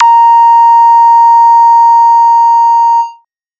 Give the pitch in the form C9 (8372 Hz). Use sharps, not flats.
A#5 (932.3 Hz)